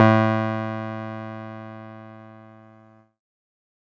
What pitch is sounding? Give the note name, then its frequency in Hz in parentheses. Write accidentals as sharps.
A2 (110 Hz)